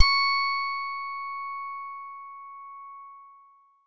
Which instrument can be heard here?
synthesizer guitar